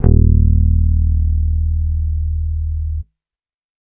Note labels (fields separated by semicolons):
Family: bass; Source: electronic; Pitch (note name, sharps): D#1; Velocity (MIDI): 25